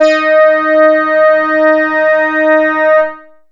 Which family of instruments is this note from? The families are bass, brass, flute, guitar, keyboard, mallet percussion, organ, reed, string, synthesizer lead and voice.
bass